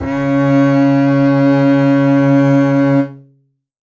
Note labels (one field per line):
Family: string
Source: acoustic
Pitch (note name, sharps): C#3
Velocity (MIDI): 75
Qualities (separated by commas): reverb